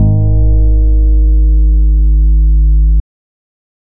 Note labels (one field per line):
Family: organ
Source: electronic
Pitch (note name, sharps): G#1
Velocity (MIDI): 127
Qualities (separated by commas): dark